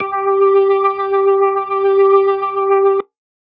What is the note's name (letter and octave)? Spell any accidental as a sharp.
G4